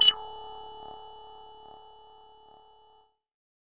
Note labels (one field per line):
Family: bass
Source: synthesizer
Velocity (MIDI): 50